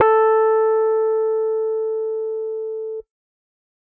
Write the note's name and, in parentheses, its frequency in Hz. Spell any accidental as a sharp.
A4 (440 Hz)